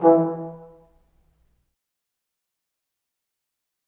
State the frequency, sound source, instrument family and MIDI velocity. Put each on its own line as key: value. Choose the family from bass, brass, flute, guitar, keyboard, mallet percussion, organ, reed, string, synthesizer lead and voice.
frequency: 164.8 Hz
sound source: acoustic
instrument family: brass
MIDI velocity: 50